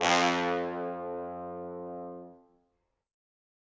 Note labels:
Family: brass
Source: acoustic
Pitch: F2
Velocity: 100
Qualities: bright, reverb

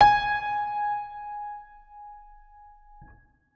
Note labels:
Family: organ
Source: electronic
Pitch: G#5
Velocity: 100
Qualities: reverb

